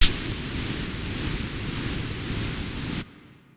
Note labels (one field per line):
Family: flute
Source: acoustic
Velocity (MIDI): 50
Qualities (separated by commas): distorted